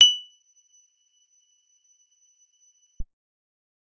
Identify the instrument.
acoustic guitar